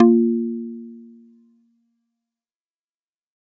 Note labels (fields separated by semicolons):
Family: mallet percussion; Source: acoustic; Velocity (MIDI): 127; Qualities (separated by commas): fast decay, multiphonic